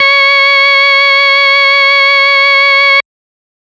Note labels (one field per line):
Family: organ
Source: electronic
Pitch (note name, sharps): C#5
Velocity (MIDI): 75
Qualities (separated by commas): bright, distorted